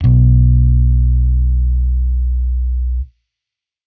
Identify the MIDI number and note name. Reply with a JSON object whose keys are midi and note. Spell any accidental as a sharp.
{"midi": 35, "note": "B1"}